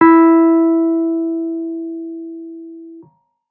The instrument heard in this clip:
electronic keyboard